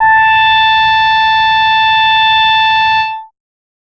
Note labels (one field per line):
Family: bass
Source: synthesizer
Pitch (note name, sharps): A5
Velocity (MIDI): 25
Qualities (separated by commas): bright, distorted